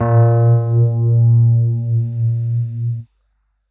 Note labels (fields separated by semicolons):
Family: keyboard; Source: electronic; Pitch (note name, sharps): A#2; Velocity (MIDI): 75; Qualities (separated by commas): distorted